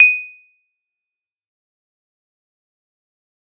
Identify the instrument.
electronic keyboard